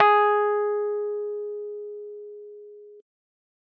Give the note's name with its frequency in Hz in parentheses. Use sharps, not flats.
G#4 (415.3 Hz)